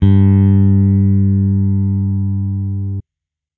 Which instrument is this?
electronic bass